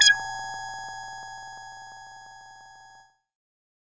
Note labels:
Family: bass; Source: synthesizer; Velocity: 75

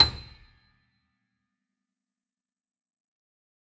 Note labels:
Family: keyboard; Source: acoustic; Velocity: 127; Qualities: fast decay, percussive, reverb

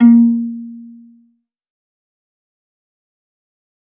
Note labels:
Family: string; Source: acoustic; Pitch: A#3; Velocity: 25; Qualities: dark, fast decay, reverb

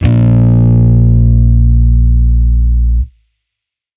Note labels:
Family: bass; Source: electronic; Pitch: A#1; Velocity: 100; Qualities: distorted

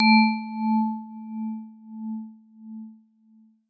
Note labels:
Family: mallet percussion; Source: acoustic; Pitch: A3; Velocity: 127; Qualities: non-linear envelope

